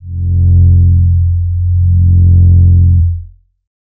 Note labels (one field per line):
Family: bass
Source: synthesizer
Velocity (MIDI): 75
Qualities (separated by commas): distorted, tempo-synced